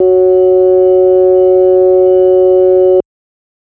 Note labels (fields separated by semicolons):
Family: organ; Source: electronic; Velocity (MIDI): 127